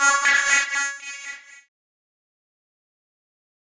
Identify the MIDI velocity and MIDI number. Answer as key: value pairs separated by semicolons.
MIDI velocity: 127; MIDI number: 61